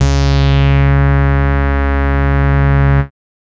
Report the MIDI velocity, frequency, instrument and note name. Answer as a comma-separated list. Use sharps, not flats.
127, 69.3 Hz, synthesizer bass, C#2